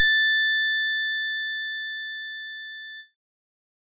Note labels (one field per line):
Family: organ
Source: electronic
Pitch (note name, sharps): A6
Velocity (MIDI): 100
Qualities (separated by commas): bright